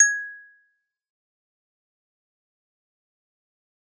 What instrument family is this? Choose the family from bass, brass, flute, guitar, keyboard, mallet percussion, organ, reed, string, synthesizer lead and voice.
mallet percussion